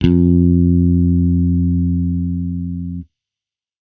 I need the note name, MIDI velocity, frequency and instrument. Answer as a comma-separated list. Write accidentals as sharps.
F2, 127, 87.31 Hz, electronic bass